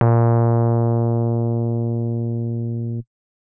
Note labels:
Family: keyboard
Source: electronic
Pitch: A#2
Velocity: 127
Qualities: distorted

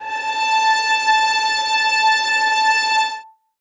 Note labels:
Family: string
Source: acoustic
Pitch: A5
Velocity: 25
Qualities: reverb

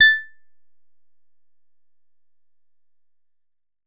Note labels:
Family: guitar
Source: synthesizer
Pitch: A6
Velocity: 127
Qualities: percussive

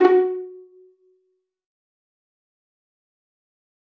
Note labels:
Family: string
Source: acoustic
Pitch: F#4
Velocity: 127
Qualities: fast decay, percussive, reverb

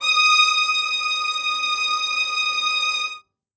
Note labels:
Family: string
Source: acoustic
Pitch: D#6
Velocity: 127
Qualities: reverb

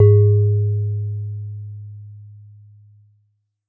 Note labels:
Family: mallet percussion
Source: acoustic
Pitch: G#2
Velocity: 75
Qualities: dark

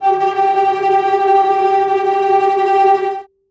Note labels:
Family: string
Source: acoustic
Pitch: G4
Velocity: 25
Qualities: bright, non-linear envelope, reverb

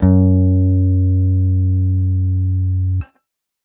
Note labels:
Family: guitar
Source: electronic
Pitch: F#2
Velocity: 75

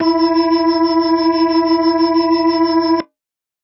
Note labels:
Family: organ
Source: electronic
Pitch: E4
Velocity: 25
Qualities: bright

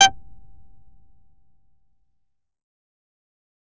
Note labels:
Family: bass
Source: synthesizer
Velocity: 25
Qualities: fast decay, percussive

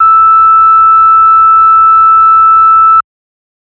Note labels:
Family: organ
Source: electronic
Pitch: E6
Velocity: 127

